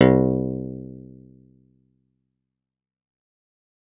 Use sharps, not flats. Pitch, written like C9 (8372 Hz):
C2 (65.41 Hz)